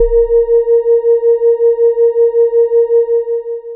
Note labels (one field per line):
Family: bass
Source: synthesizer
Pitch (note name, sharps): A#4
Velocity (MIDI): 25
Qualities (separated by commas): long release